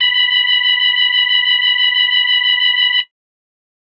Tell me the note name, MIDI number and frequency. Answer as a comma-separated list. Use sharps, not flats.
B5, 83, 987.8 Hz